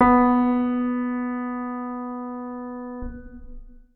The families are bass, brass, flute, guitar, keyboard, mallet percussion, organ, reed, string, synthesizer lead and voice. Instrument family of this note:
organ